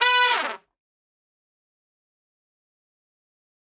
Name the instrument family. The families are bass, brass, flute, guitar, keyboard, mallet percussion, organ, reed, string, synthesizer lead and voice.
brass